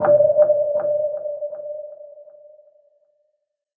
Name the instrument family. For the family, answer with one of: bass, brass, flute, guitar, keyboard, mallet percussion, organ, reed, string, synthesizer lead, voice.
synthesizer lead